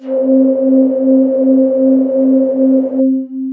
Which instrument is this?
synthesizer voice